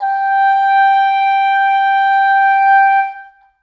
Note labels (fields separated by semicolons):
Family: reed; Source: acoustic; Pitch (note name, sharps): G5; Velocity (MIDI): 25; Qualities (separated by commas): reverb